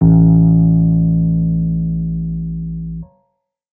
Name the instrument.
electronic keyboard